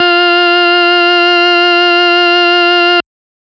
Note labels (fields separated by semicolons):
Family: organ; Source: electronic; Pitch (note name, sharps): F4; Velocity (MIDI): 25; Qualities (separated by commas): bright, distorted